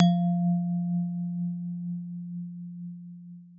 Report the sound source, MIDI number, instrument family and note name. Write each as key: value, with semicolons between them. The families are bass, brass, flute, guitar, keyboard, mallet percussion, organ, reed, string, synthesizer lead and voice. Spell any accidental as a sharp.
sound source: acoustic; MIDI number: 53; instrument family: mallet percussion; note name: F3